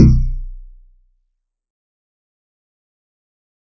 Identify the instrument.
synthesizer guitar